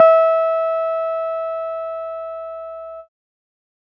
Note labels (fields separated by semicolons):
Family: keyboard; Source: electronic; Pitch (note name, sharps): E5; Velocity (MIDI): 50